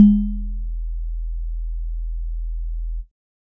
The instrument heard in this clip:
electronic keyboard